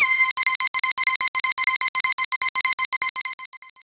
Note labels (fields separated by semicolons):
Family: synthesizer lead; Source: synthesizer; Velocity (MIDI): 100; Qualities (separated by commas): long release